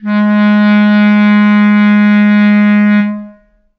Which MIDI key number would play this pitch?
56